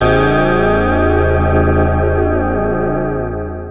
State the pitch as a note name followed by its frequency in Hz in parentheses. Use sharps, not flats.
A0 (27.5 Hz)